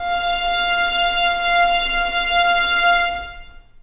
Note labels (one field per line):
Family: string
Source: acoustic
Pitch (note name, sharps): F5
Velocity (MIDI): 25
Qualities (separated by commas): bright, long release, reverb